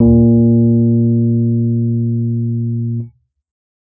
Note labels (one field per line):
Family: keyboard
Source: electronic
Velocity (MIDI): 75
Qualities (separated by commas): dark